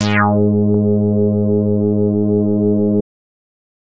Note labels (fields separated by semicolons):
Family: bass; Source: synthesizer; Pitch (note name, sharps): G#2; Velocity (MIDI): 100; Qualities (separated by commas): distorted